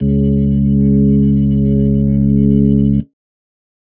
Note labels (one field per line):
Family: organ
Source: electronic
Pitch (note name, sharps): C#2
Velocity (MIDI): 75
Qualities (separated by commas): dark